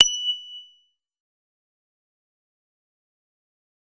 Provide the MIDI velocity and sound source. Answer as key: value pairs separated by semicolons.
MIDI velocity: 100; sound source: synthesizer